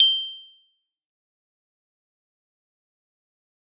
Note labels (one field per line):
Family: mallet percussion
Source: acoustic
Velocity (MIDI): 75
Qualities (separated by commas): bright, fast decay, percussive